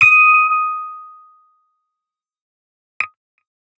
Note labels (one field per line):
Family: guitar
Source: electronic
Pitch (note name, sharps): D#6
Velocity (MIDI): 75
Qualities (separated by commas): distorted, fast decay